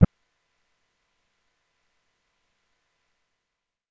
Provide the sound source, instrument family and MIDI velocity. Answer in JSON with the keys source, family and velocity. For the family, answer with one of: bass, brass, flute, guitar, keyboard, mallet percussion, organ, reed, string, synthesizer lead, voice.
{"source": "electronic", "family": "bass", "velocity": 25}